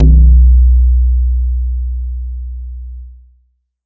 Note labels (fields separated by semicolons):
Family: bass; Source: synthesizer; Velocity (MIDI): 127; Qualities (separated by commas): dark, distorted